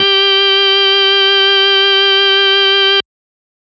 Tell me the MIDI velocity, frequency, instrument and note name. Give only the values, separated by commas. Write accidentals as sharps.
75, 392 Hz, electronic organ, G4